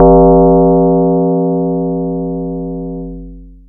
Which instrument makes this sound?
acoustic mallet percussion instrument